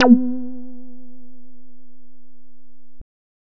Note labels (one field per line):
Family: bass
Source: synthesizer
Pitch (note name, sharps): B3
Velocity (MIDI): 25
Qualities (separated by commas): distorted